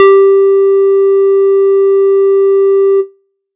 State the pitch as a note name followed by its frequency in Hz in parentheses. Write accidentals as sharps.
G4 (392 Hz)